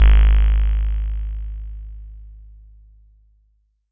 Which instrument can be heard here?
synthesizer bass